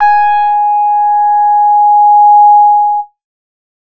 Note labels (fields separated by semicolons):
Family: bass; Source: synthesizer; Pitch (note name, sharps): G#5; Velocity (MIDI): 25; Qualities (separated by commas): distorted